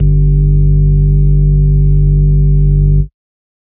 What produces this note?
electronic organ